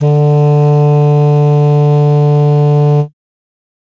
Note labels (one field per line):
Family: reed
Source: acoustic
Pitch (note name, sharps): D3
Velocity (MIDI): 127